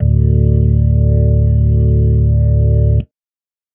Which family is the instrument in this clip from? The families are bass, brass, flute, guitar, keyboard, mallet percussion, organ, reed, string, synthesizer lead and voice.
organ